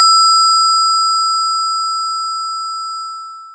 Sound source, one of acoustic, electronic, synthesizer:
acoustic